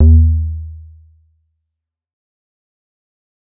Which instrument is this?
synthesizer bass